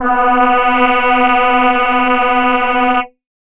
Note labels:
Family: voice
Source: synthesizer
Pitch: B3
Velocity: 100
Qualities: bright, multiphonic

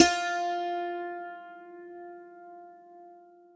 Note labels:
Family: guitar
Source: acoustic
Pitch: F4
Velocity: 127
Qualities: bright, reverb

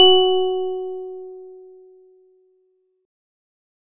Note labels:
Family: organ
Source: electronic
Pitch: F#4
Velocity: 100

